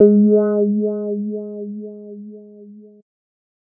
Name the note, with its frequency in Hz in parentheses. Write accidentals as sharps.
G#3 (207.7 Hz)